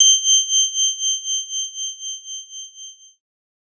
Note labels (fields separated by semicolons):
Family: keyboard; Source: electronic; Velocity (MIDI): 50; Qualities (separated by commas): bright